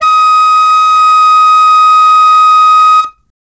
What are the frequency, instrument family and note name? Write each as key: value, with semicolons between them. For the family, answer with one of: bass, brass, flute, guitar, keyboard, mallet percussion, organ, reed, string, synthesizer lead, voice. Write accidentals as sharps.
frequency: 1245 Hz; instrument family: flute; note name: D#6